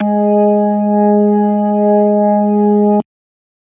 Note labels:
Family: organ; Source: electronic; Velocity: 50

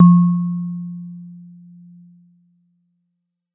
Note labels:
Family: mallet percussion; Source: acoustic; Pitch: F3; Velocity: 127; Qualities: dark

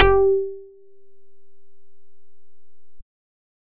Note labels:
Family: bass; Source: synthesizer; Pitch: G4; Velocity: 75

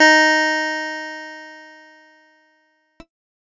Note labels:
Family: keyboard; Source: electronic; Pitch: D#4; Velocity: 75; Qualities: bright

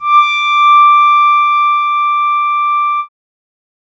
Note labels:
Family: keyboard; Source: synthesizer; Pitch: D6; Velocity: 50

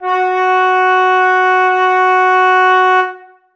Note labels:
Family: flute; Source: acoustic; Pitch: F#4; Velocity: 127; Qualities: reverb

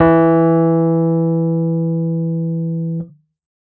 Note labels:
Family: keyboard; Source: electronic; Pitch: E3; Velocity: 100

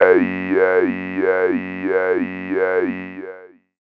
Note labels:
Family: voice; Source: synthesizer; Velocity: 100; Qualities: long release, non-linear envelope, tempo-synced

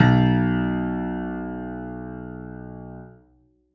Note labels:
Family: keyboard; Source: acoustic; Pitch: B1; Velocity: 127; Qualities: reverb

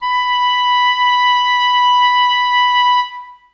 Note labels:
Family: reed; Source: acoustic; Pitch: B5; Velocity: 100; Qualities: reverb

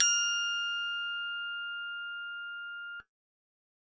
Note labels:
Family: keyboard; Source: electronic; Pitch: F6; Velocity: 50

